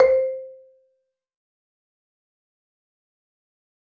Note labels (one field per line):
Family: mallet percussion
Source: acoustic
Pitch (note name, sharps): C5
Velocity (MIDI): 127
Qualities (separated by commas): dark, fast decay, percussive, reverb